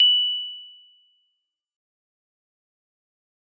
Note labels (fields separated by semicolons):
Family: mallet percussion; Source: acoustic; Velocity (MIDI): 127; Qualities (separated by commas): bright, fast decay